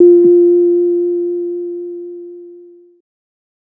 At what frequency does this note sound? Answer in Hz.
349.2 Hz